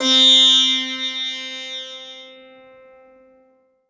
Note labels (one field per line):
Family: guitar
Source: acoustic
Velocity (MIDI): 100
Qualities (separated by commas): bright, multiphonic, reverb